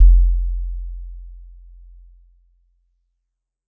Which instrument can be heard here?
acoustic mallet percussion instrument